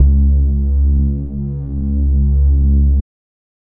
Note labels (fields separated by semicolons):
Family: bass; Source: synthesizer; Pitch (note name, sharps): C#2; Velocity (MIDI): 100; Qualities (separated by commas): dark